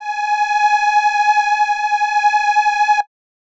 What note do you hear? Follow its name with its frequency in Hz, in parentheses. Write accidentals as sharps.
G#5 (830.6 Hz)